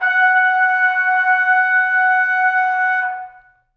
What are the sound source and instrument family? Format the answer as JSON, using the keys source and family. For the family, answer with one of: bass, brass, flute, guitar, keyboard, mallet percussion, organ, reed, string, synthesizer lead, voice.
{"source": "acoustic", "family": "brass"}